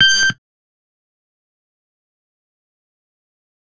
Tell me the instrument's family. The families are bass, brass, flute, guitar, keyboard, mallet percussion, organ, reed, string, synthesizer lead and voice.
bass